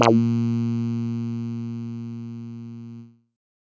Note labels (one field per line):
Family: bass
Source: synthesizer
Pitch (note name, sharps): A#2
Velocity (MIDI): 75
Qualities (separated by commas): distorted